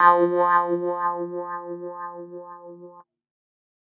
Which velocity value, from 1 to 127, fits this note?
75